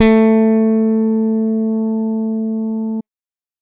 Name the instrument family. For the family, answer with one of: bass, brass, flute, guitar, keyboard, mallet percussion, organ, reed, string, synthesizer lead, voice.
bass